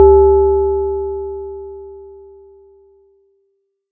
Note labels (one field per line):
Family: mallet percussion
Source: acoustic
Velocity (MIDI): 25